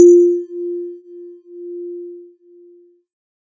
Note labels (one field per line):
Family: keyboard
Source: synthesizer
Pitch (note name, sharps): F4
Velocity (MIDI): 75